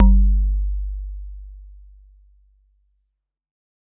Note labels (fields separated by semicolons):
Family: mallet percussion; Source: acoustic; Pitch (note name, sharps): G1; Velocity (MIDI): 100; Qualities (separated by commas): dark